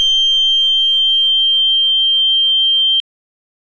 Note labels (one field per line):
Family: organ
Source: electronic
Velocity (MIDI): 50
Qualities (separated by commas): bright